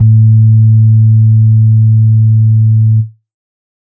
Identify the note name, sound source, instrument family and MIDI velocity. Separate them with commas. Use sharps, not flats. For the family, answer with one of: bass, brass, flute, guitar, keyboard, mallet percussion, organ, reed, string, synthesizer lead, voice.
A2, electronic, organ, 75